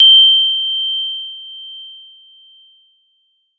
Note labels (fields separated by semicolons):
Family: keyboard; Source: electronic; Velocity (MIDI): 50; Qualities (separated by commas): bright